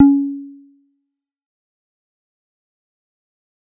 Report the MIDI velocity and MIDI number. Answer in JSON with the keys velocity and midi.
{"velocity": 50, "midi": 61}